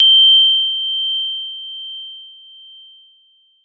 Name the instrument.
electronic keyboard